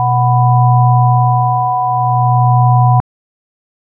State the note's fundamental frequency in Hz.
123.5 Hz